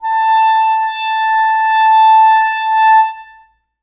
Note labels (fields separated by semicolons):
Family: reed; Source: acoustic; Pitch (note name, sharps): A5; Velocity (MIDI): 127; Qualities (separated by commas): reverb